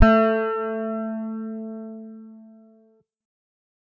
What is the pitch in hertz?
220 Hz